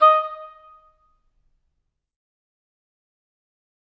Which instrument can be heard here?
acoustic reed instrument